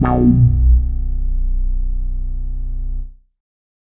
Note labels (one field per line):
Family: bass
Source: synthesizer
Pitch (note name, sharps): B0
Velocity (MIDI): 50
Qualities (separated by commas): distorted, non-linear envelope